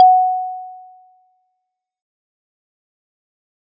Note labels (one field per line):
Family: mallet percussion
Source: acoustic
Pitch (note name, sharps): F#5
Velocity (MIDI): 100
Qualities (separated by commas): fast decay